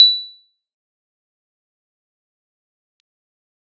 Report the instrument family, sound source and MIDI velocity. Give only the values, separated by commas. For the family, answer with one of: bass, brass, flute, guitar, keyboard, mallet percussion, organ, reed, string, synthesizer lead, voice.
keyboard, electronic, 50